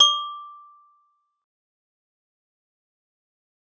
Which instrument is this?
acoustic mallet percussion instrument